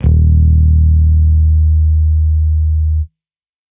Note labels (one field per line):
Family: bass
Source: electronic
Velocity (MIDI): 127